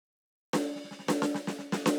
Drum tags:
funk
fill
112 BPM
4/4
ride, snare

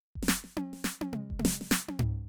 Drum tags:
soul
fill
105 BPM
4/4
snare, high tom, mid tom, floor tom, kick

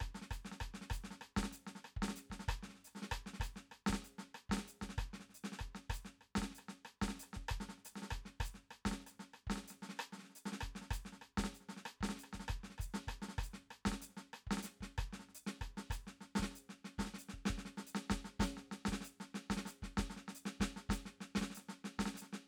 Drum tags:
maracatu
beat
96 BPM
4/4
hi-hat pedal, snare, cross-stick, kick

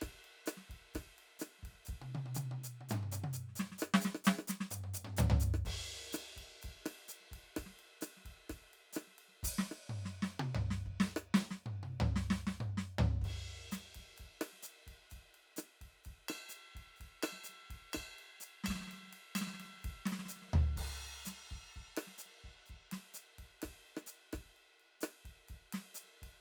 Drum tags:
bossa nova
beat
127 BPM
4/4
crash, ride, ride bell, open hi-hat, hi-hat pedal, snare, cross-stick, high tom, mid tom, floor tom, kick

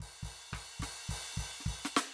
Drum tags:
soul
fill
105 BPM
4/4
crash, snare, cross-stick, kick

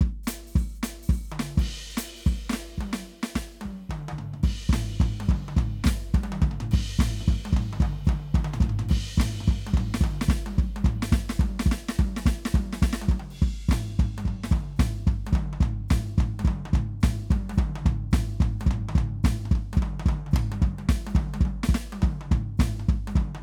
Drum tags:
swing
beat
215 BPM
4/4
crash, ride, closed hi-hat, open hi-hat, hi-hat pedal, snare, high tom, mid tom, floor tom, kick

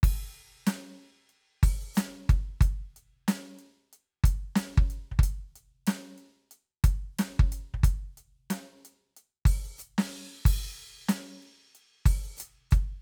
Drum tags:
hip-hop
beat
92 BPM
4/4
crash, closed hi-hat, open hi-hat, hi-hat pedal, snare, cross-stick, kick

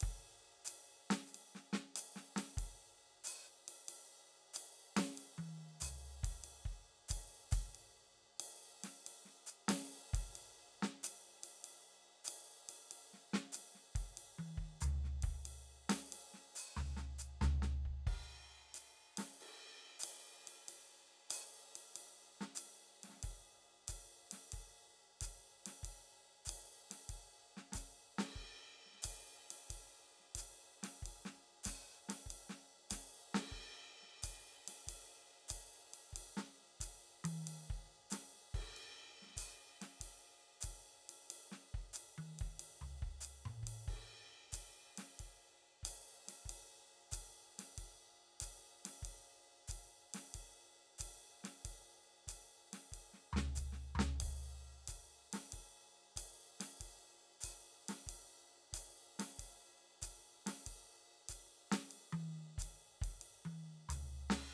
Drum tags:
jazz
beat
93 BPM
4/4
crash, ride, closed hi-hat, hi-hat pedal, snare, high tom, mid tom, floor tom, kick

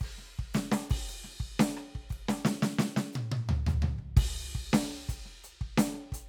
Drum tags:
rock
beat
115 BPM
4/4
crash, ride, closed hi-hat, hi-hat pedal, snare, cross-stick, high tom, floor tom, kick

